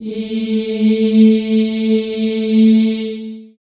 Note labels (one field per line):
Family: voice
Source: acoustic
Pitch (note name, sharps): A3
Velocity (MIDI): 127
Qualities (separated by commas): long release, reverb